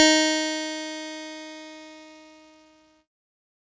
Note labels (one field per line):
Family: keyboard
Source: electronic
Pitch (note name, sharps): D#4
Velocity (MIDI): 127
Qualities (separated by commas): bright, distorted